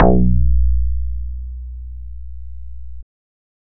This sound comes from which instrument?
synthesizer bass